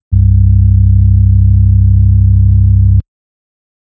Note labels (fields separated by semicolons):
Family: organ; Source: electronic; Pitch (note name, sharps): C1; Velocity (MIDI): 25; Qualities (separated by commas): dark